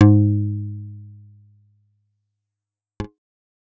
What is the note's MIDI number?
44